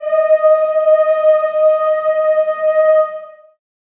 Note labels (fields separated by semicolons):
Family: voice; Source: acoustic; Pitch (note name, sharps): D#5; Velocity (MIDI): 75; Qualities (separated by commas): reverb